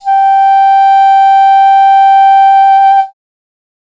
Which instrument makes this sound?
acoustic reed instrument